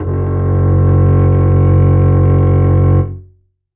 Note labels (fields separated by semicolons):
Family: string; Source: acoustic; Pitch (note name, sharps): F#1; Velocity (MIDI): 50; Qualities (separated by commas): reverb